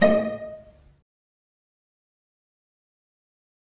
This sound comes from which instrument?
acoustic string instrument